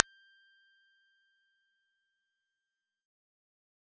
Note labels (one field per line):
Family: bass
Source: synthesizer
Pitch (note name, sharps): G6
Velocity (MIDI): 100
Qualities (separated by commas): fast decay, percussive